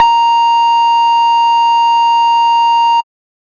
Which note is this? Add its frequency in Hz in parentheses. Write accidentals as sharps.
A#5 (932.3 Hz)